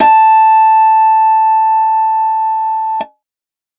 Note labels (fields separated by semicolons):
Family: guitar; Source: electronic; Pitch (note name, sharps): A5; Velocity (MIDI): 50; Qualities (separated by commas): distorted